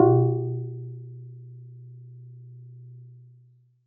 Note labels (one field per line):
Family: mallet percussion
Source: acoustic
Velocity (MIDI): 50